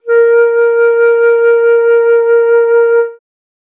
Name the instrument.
acoustic flute